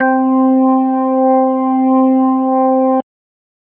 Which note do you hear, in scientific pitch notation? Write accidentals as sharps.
C4